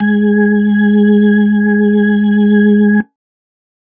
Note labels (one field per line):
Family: organ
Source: electronic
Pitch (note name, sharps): G#3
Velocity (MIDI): 127